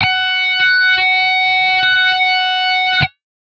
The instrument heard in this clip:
electronic guitar